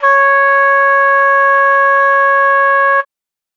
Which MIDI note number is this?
73